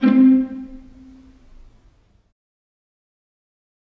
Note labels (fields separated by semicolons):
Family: string; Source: acoustic; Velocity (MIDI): 50; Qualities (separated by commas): dark, fast decay, reverb